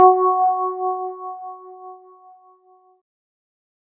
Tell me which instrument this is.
electronic keyboard